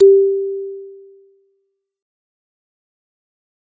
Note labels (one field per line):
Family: mallet percussion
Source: acoustic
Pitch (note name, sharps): G4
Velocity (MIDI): 127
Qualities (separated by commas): fast decay